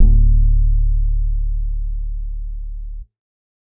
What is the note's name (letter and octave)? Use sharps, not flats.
D1